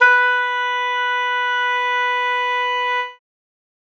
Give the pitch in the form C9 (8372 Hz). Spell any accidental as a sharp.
B4 (493.9 Hz)